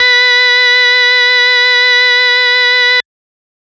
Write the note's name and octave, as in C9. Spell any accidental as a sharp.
B4